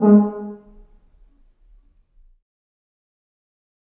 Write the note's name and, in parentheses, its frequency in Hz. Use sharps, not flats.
G#3 (207.7 Hz)